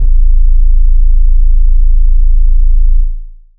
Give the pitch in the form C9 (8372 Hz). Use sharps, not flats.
A0 (27.5 Hz)